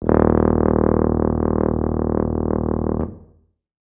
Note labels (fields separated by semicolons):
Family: brass; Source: acoustic; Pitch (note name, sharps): D#1; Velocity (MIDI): 75